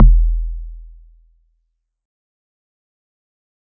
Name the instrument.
acoustic mallet percussion instrument